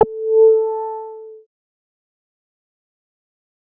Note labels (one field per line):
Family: bass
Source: synthesizer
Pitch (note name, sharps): A4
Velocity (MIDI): 25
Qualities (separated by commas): distorted, fast decay